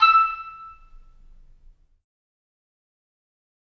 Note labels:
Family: reed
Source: acoustic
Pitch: E6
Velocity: 25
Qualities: fast decay, percussive, reverb

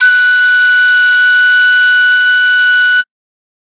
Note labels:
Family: flute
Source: acoustic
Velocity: 100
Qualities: bright

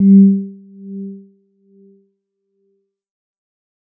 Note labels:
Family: mallet percussion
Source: electronic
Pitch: G3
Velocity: 50

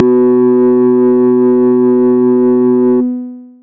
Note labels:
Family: bass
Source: synthesizer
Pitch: B2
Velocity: 127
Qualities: long release, multiphonic

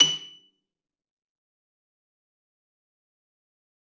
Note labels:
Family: string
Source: acoustic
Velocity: 25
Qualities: fast decay, percussive, reverb

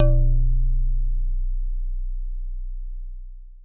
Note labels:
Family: mallet percussion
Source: acoustic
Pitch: B0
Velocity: 25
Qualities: long release

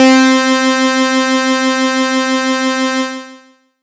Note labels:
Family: bass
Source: synthesizer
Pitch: C4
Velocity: 75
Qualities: bright, distorted, long release

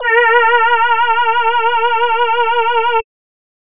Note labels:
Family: voice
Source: synthesizer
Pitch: A#4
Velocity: 25

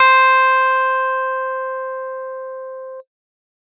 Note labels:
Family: keyboard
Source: electronic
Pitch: C5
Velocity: 127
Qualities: distorted

